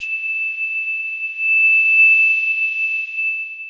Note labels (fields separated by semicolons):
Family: mallet percussion; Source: electronic; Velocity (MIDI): 127; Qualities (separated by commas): bright, long release, non-linear envelope